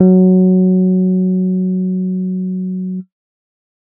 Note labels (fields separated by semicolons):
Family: keyboard; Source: electronic; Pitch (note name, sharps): F#3; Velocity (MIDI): 50; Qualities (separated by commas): dark